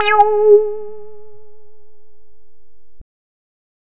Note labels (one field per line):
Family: bass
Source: synthesizer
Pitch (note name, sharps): G#4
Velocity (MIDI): 75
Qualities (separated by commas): distorted